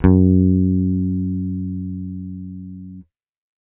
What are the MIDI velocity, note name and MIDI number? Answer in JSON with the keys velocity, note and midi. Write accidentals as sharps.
{"velocity": 75, "note": "F#2", "midi": 42}